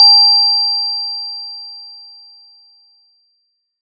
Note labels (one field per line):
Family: mallet percussion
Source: acoustic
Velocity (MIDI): 100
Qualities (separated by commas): bright